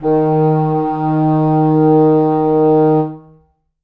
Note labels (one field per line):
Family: reed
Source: acoustic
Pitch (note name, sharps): D#3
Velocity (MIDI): 25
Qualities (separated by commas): reverb